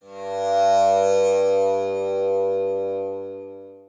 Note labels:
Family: guitar; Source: acoustic; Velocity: 75; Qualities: long release, multiphonic, reverb

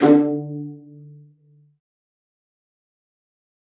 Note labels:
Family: string; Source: acoustic; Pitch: D3; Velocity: 75; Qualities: dark, fast decay, reverb

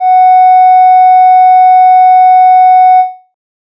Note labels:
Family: flute; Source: synthesizer; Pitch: F#5; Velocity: 127

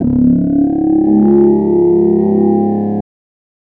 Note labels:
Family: voice; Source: synthesizer; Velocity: 127; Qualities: distorted

